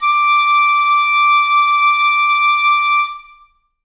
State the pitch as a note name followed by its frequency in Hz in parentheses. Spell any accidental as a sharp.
D6 (1175 Hz)